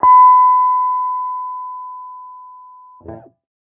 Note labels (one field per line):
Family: guitar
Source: electronic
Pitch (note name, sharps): B5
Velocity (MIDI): 25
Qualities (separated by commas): non-linear envelope